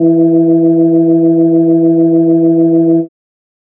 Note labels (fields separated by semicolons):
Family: organ; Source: electronic; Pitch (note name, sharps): E3; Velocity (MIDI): 127